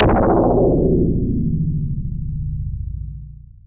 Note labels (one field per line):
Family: synthesizer lead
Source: synthesizer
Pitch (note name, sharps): A#-1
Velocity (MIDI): 100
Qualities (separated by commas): long release